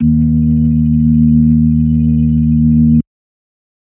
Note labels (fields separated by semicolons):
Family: organ; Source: electronic; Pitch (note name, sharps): D#2; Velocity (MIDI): 50; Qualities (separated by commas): dark